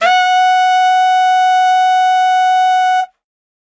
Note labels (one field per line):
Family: reed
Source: acoustic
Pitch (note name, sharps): F#5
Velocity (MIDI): 75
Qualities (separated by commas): bright